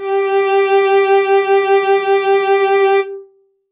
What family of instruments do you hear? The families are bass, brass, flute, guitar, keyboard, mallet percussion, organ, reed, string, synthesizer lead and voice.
string